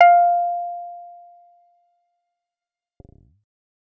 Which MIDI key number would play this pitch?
77